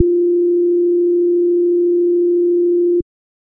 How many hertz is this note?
349.2 Hz